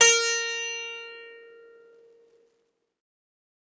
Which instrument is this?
acoustic guitar